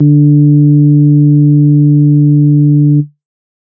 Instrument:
electronic organ